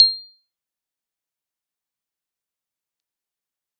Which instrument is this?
electronic keyboard